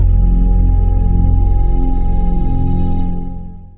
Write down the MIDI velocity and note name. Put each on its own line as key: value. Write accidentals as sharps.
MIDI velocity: 127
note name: F0